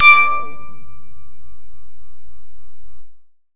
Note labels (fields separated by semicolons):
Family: bass; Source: synthesizer; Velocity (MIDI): 50; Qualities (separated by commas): distorted